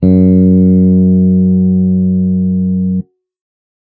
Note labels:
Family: bass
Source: electronic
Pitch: F#2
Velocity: 50

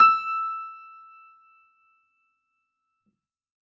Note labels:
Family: keyboard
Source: acoustic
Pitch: E6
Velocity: 127

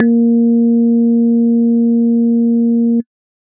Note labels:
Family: organ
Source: electronic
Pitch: A#3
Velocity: 25

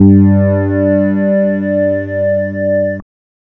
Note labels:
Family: bass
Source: synthesizer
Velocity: 75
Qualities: distorted, multiphonic

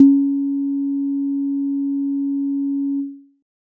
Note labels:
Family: keyboard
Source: electronic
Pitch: C#4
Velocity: 75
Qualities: dark

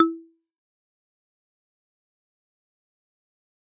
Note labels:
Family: mallet percussion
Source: acoustic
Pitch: E4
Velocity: 100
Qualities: fast decay, percussive

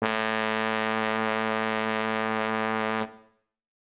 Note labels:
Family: brass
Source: acoustic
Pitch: A2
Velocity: 127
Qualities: bright

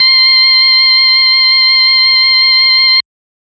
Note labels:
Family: organ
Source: electronic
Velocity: 75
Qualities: distorted

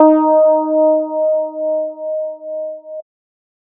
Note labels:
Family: bass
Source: synthesizer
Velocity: 25

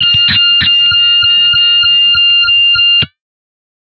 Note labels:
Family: guitar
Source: synthesizer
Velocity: 50

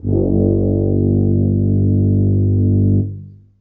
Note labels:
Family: brass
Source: acoustic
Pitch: G1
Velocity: 25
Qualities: dark, reverb

